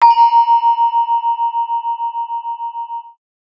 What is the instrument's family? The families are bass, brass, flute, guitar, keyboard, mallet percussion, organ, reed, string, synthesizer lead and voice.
mallet percussion